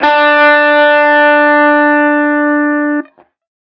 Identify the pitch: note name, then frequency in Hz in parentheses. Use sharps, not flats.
D4 (293.7 Hz)